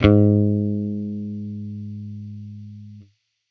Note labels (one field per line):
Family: bass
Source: electronic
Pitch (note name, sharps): G#2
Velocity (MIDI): 50